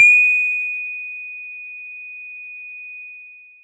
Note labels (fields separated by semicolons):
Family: mallet percussion; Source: acoustic; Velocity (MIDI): 75; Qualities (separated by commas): bright, long release